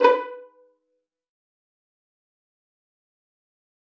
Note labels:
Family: string; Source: acoustic; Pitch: B4; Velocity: 127; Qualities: fast decay, percussive, reverb

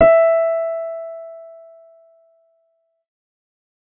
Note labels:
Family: keyboard; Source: synthesizer; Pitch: E5; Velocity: 75

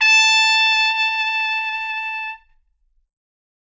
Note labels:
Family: brass; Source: acoustic; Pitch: A5; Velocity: 100; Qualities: bright

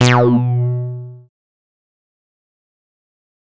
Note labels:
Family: bass; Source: synthesizer; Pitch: B2; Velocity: 127; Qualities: distorted, fast decay

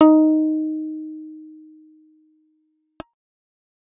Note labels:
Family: bass; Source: synthesizer; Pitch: D#4; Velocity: 127

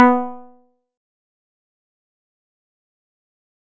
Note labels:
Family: guitar; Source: acoustic; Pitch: B3; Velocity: 25; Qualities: distorted, fast decay, percussive

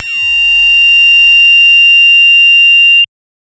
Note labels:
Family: bass; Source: synthesizer; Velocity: 127; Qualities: bright, distorted, multiphonic

